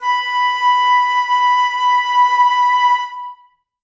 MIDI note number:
83